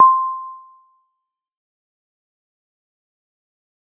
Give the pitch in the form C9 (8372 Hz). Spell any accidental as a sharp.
C6 (1047 Hz)